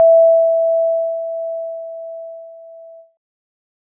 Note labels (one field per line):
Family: keyboard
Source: electronic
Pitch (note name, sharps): E5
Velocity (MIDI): 25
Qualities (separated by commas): multiphonic